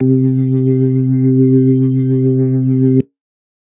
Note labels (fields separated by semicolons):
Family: organ; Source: electronic; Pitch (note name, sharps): C3; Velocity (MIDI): 25